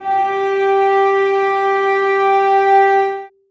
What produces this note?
acoustic string instrument